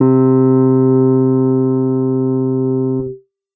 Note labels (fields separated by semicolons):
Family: guitar; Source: electronic; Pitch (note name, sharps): C3; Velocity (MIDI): 50; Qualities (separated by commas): reverb